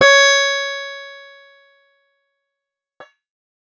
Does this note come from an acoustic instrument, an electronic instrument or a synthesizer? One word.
acoustic